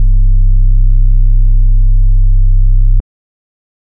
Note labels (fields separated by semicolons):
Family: organ; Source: electronic; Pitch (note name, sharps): C1; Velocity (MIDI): 100; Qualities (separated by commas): dark